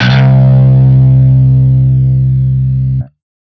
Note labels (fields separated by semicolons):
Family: guitar; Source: electronic; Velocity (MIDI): 127; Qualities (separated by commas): bright, distorted